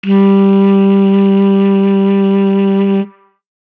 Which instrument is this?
acoustic reed instrument